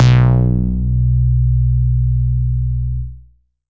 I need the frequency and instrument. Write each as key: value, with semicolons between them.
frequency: 61.74 Hz; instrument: synthesizer bass